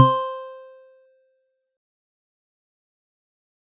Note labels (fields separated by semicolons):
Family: mallet percussion; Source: acoustic; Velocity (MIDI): 75; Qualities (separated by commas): fast decay, percussive